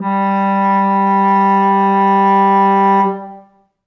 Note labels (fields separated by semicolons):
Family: flute; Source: acoustic; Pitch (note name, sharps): G3; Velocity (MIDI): 127; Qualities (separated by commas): long release, reverb